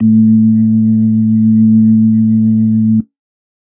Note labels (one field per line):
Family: organ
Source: electronic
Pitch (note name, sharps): A2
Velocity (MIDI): 127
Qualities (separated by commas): dark